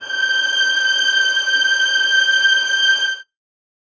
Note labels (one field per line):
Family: string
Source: acoustic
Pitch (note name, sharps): G6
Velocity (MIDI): 25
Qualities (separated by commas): reverb